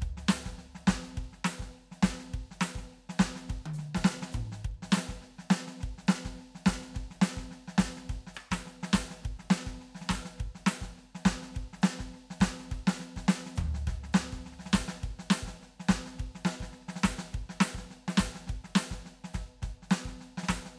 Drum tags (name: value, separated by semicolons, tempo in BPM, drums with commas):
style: New Orleans shuffle; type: beat; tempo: 104 BPM; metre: 4/4; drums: hi-hat pedal, snare, cross-stick, high tom, mid tom, floor tom, kick